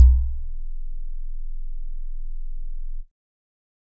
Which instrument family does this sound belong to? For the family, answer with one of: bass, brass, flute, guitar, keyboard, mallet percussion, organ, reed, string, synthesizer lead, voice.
keyboard